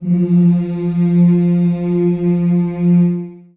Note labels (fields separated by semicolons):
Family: voice; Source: acoustic; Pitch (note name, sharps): F3; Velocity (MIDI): 50; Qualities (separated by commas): long release, reverb